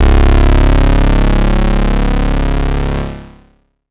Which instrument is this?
synthesizer bass